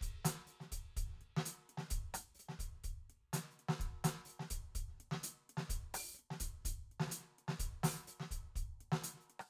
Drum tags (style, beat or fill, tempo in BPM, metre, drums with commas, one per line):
Middle Eastern
beat
126 BPM
4/4
closed hi-hat, open hi-hat, hi-hat pedal, snare, cross-stick, kick